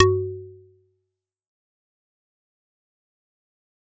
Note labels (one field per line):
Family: mallet percussion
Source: acoustic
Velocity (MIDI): 100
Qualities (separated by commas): fast decay, percussive